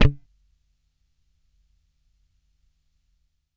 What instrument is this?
electronic bass